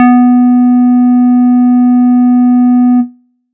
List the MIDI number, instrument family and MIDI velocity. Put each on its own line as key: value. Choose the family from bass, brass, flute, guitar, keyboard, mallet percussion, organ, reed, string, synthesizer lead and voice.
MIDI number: 59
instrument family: bass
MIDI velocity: 50